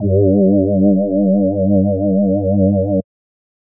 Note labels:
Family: voice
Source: synthesizer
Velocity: 25

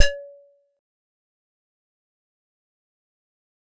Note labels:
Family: keyboard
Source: acoustic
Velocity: 25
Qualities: fast decay, percussive

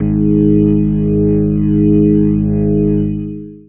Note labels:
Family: organ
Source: electronic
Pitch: G#1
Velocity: 50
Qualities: distorted, long release

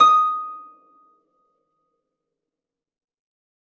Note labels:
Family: string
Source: acoustic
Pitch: D#6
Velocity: 100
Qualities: fast decay, percussive, reverb

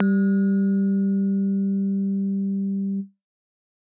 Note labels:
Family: keyboard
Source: acoustic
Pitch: G3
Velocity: 75

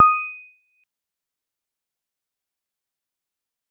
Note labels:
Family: mallet percussion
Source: electronic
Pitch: D#6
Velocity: 25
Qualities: fast decay, percussive

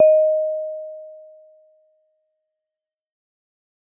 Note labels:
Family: mallet percussion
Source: acoustic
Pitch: D#5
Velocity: 100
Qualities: fast decay

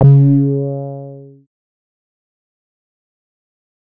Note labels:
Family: bass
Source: synthesizer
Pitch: C#3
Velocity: 75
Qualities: distorted, fast decay

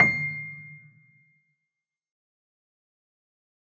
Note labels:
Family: keyboard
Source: acoustic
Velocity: 75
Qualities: fast decay, reverb

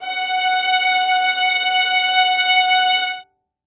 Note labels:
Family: string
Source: acoustic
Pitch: F#5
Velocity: 100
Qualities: reverb

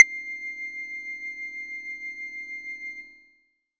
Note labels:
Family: bass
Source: synthesizer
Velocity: 50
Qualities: multiphonic

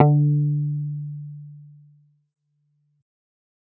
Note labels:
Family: bass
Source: synthesizer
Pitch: D3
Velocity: 100

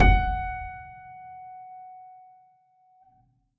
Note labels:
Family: keyboard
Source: acoustic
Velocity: 100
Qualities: reverb

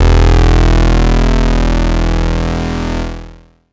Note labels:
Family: bass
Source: synthesizer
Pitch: E1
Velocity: 50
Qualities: bright, distorted, long release

